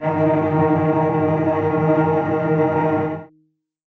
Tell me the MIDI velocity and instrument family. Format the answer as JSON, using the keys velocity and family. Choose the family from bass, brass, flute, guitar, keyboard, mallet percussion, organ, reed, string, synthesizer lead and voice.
{"velocity": 75, "family": "string"}